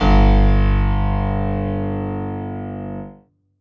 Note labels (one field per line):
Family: keyboard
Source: acoustic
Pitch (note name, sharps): G1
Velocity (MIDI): 100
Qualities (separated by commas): reverb